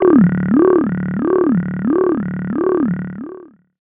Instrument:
synthesizer voice